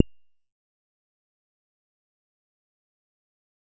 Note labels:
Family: bass; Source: synthesizer; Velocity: 50; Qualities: fast decay, percussive

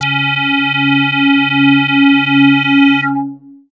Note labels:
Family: bass; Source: synthesizer; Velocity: 127; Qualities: distorted, long release, multiphonic

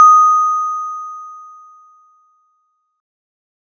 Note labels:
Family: mallet percussion; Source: acoustic; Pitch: D#6; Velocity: 25

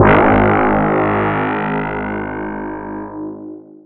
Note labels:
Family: mallet percussion; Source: electronic; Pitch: G#1; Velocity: 50; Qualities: bright, distorted, long release, non-linear envelope

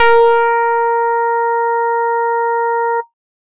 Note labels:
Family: bass; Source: synthesizer; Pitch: A#4; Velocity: 100; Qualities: distorted

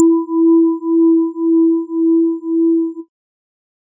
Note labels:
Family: organ; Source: electronic; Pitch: E4; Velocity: 50; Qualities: dark

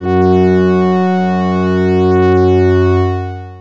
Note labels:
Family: organ; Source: electronic; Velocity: 75; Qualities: distorted, long release

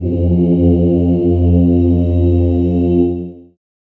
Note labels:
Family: voice; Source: acoustic; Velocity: 100; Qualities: dark, long release, reverb

